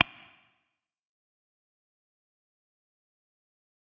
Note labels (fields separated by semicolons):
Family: guitar; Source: electronic; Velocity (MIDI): 25; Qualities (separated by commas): fast decay, percussive